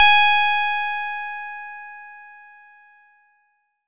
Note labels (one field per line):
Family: bass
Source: synthesizer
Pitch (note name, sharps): G#5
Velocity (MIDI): 127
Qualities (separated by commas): bright, distorted